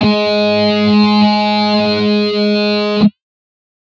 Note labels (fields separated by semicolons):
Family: guitar; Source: synthesizer; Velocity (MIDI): 25; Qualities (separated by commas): bright, distorted